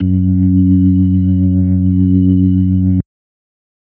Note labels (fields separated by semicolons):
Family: organ; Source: electronic; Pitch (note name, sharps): F#2; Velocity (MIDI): 50; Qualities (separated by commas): dark